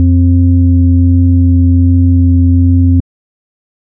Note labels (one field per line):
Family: organ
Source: electronic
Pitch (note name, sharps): F2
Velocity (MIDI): 25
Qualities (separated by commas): dark